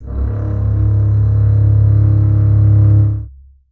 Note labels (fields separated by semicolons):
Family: string; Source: acoustic; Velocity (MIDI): 75; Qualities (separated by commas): long release, reverb